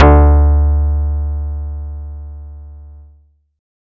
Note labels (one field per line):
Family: guitar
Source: acoustic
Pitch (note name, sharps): D2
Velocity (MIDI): 50